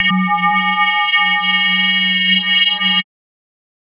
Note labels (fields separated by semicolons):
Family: mallet percussion; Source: electronic; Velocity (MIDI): 100; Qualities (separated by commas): multiphonic, non-linear envelope